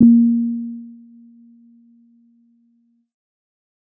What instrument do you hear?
electronic keyboard